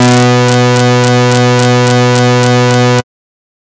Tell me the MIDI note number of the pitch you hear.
47